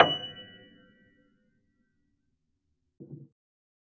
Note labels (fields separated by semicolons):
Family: keyboard; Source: acoustic; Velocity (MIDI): 50; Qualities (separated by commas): percussive, reverb